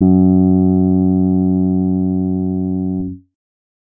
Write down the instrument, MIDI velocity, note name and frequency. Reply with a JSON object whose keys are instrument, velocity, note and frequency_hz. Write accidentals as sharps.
{"instrument": "electronic guitar", "velocity": 25, "note": "F#2", "frequency_hz": 92.5}